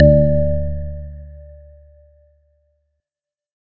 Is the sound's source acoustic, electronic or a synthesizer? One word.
electronic